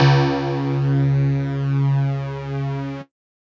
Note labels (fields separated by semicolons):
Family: mallet percussion; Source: electronic; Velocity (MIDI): 75